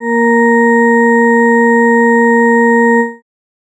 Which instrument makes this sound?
electronic organ